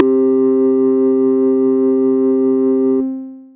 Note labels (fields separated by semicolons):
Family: bass; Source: synthesizer; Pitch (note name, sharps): C3; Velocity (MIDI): 100; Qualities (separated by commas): long release, multiphonic